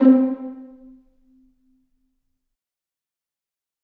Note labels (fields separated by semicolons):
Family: string; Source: acoustic; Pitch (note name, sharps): C4; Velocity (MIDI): 100; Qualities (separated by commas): dark, fast decay, percussive, reverb